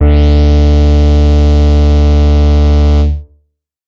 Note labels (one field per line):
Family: bass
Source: synthesizer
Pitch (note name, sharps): D2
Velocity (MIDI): 25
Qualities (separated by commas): distorted